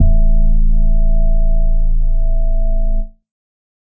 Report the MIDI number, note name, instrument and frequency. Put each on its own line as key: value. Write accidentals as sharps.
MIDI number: 21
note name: A0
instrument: electronic organ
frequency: 27.5 Hz